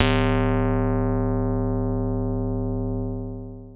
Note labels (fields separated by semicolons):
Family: keyboard; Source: electronic; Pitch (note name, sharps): D1; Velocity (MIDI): 127; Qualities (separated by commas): distorted, long release